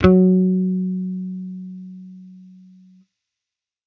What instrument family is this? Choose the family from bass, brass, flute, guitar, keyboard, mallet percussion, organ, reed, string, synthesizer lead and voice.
bass